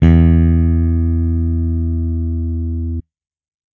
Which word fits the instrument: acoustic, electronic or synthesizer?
electronic